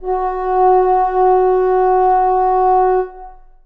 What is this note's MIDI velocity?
75